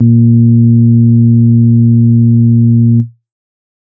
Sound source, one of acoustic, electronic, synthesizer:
electronic